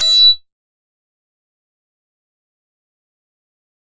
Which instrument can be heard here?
synthesizer bass